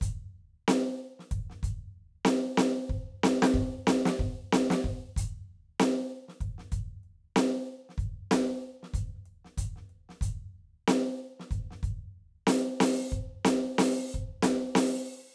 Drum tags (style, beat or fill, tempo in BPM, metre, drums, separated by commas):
hip-hop, beat, 94 BPM, 4/4, closed hi-hat, open hi-hat, hi-hat pedal, snare, kick